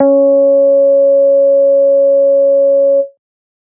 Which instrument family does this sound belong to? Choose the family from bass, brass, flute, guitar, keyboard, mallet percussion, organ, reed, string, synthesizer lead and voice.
bass